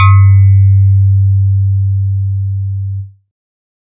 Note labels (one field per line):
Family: synthesizer lead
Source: synthesizer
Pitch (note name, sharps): G2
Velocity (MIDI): 100